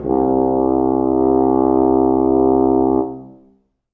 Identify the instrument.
acoustic brass instrument